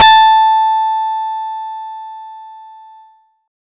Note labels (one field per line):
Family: guitar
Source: acoustic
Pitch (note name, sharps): A5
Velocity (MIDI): 127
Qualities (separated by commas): bright